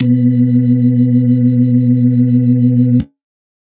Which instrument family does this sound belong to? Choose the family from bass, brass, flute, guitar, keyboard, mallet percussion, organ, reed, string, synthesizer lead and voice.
organ